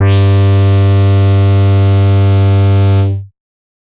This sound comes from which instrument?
synthesizer bass